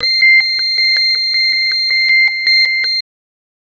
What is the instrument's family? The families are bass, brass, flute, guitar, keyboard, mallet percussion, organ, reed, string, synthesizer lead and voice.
bass